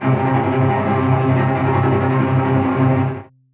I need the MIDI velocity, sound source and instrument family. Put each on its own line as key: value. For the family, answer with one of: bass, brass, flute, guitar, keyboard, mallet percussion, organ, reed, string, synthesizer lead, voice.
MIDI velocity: 127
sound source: acoustic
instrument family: string